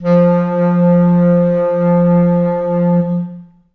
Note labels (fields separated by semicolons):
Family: reed; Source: acoustic; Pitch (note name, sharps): F3; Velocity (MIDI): 25; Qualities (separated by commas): long release, reverb